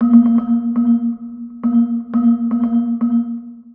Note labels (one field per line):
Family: mallet percussion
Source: synthesizer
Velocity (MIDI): 100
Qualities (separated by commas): dark, long release, multiphonic, percussive, tempo-synced